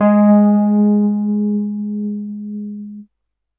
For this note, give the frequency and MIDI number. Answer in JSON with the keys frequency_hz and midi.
{"frequency_hz": 207.7, "midi": 56}